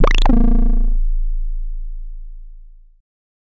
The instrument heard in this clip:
synthesizer bass